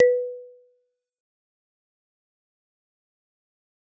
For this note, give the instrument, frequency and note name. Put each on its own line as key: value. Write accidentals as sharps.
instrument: acoustic mallet percussion instrument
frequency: 493.9 Hz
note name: B4